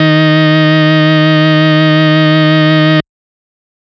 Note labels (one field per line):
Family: organ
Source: electronic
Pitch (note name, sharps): D#3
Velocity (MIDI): 100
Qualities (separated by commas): bright, distorted